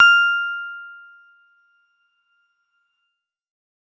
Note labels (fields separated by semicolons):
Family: keyboard; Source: electronic; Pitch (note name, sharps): F6; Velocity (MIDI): 100